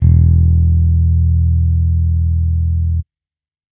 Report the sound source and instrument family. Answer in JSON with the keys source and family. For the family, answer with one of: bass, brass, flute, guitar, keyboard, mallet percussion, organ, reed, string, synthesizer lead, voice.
{"source": "electronic", "family": "bass"}